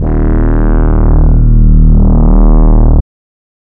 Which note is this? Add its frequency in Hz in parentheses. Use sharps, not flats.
D#1 (38.89 Hz)